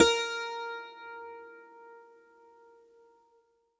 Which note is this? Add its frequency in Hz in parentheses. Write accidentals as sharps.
A#4 (466.2 Hz)